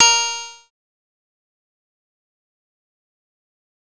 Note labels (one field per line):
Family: bass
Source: synthesizer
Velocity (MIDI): 100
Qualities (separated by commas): bright, distorted, fast decay, percussive